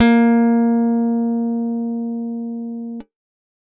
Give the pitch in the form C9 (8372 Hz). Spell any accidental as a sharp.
A#3 (233.1 Hz)